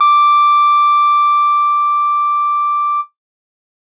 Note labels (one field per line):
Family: guitar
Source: electronic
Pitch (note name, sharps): D6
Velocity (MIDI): 127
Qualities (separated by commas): bright